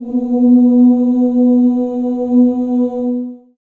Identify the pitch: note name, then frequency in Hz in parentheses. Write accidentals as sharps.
B3 (246.9 Hz)